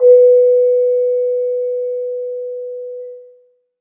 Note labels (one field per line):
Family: mallet percussion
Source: acoustic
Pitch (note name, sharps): B4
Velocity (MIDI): 50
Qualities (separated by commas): reverb